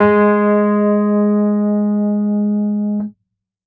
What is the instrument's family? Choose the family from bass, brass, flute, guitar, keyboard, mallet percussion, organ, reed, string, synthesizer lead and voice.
keyboard